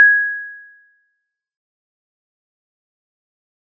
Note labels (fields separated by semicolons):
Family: mallet percussion; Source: acoustic; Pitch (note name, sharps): G#6; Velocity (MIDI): 127; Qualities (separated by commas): fast decay, percussive